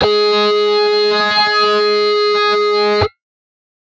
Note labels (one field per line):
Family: guitar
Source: synthesizer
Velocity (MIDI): 100